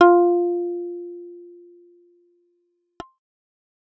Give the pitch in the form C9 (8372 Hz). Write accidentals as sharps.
F4 (349.2 Hz)